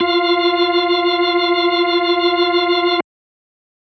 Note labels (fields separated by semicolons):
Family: organ; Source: electronic; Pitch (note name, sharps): F4; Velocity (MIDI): 75